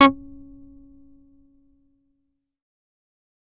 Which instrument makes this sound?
synthesizer bass